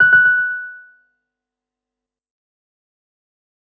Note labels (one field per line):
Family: keyboard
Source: electronic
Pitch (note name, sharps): F#6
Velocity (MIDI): 100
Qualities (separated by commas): bright, fast decay, tempo-synced